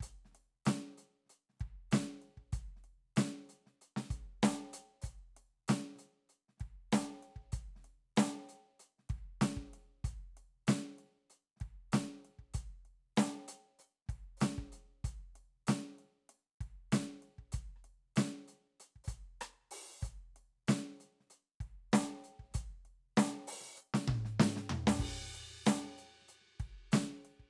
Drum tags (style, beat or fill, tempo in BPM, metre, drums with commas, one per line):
soul
beat
96 BPM
4/4
crash, closed hi-hat, open hi-hat, hi-hat pedal, snare, cross-stick, high tom, mid tom, kick